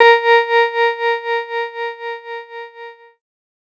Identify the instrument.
electronic keyboard